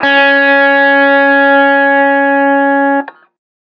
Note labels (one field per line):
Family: guitar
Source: electronic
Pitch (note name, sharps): C#4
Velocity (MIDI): 100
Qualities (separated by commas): distorted